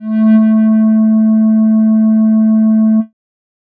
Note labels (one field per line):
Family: bass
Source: synthesizer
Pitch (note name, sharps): A3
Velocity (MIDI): 127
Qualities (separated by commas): dark